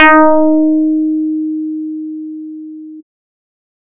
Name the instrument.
synthesizer bass